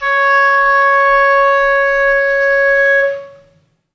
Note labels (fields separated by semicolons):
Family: reed; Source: acoustic; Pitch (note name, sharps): C#5; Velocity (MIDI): 25; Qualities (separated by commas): reverb